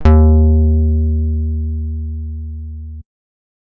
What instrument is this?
electronic guitar